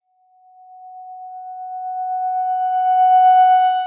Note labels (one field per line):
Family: guitar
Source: electronic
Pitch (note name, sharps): F#5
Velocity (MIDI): 25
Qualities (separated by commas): long release